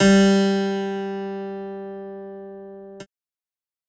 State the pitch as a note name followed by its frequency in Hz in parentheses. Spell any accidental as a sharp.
G3 (196 Hz)